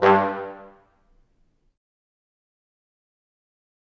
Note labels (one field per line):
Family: brass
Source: acoustic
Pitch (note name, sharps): G2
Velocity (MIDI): 75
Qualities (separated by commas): dark, fast decay, percussive, reverb